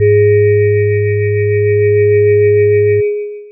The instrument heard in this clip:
electronic mallet percussion instrument